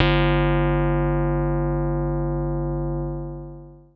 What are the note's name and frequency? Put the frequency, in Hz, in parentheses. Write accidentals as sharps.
G1 (49 Hz)